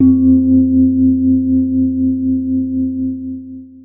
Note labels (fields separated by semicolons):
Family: keyboard; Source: electronic; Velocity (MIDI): 100; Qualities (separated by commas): dark, long release, reverb